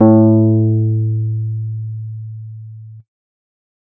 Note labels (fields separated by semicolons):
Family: keyboard; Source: electronic; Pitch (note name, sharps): A2; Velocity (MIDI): 50; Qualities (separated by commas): distorted